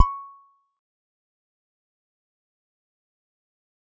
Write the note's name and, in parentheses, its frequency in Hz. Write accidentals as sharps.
C#6 (1109 Hz)